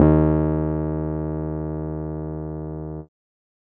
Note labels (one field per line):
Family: keyboard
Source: electronic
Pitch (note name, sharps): D#2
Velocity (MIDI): 127